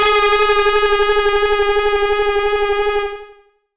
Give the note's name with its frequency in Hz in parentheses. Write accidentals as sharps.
G#4 (415.3 Hz)